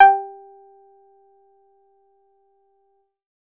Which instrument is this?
synthesizer bass